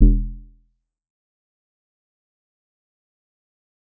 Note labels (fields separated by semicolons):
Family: bass; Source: synthesizer; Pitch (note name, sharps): E1; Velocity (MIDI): 25; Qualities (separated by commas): dark, fast decay, percussive